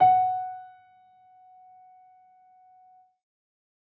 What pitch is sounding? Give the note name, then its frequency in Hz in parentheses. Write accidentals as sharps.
F#5 (740 Hz)